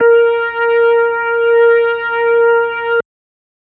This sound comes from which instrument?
electronic organ